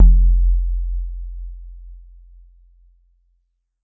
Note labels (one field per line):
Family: mallet percussion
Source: acoustic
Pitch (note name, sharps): F1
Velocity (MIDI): 50